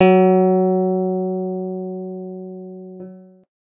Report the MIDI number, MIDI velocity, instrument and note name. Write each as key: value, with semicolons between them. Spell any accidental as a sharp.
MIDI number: 54; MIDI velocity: 127; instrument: electronic guitar; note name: F#3